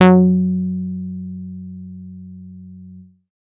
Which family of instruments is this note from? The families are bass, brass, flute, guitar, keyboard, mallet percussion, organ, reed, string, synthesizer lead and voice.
bass